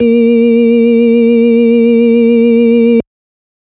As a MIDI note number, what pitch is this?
58